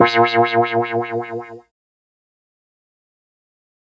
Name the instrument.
synthesizer keyboard